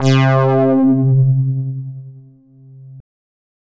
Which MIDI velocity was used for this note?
127